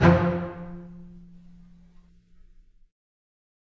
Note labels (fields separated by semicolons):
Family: string; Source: acoustic; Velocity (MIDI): 25; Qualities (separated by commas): reverb